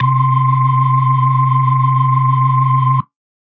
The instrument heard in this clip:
electronic organ